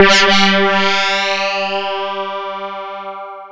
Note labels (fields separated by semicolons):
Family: mallet percussion; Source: electronic; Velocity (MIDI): 75; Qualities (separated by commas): bright, distorted, long release, non-linear envelope